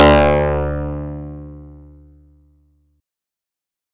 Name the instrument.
acoustic guitar